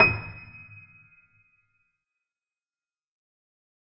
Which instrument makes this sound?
acoustic keyboard